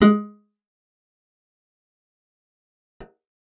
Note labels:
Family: guitar; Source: acoustic; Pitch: G#3; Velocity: 127; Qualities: fast decay, percussive, reverb

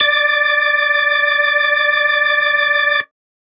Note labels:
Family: organ; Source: electronic; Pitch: D5; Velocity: 25

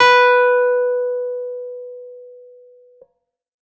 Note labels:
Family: keyboard; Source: electronic; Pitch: B4; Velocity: 127

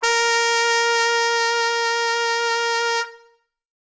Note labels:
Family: brass; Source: acoustic; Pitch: A#4; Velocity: 127; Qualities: bright

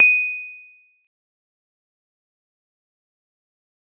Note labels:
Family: guitar; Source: synthesizer; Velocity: 75; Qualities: dark, fast decay, percussive

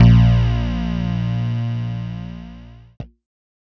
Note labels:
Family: keyboard; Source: electronic; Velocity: 100; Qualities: distorted

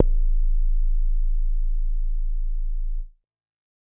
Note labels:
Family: bass; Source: synthesizer; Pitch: A0; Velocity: 100; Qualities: distorted

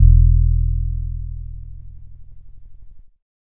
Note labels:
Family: keyboard; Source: electronic; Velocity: 100; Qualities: dark

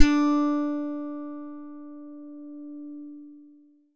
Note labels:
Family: guitar; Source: synthesizer; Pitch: D4; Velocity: 75; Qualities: bright

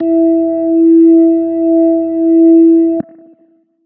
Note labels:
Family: organ; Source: electronic; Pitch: E4; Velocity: 25

